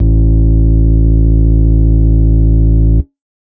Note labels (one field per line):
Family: organ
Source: electronic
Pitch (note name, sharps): A1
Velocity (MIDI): 75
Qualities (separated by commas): distorted